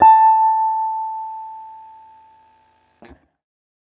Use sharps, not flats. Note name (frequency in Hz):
A5 (880 Hz)